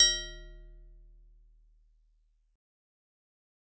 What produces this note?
acoustic mallet percussion instrument